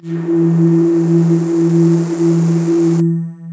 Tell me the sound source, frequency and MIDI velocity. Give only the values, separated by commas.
synthesizer, 164.8 Hz, 75